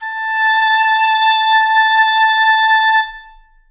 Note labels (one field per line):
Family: reed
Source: acoustic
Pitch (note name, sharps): A5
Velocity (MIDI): 127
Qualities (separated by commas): long release, reverb